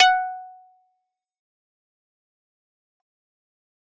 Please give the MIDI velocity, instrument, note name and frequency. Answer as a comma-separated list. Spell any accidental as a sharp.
127, electronic keyboard, F#5, 740 Hz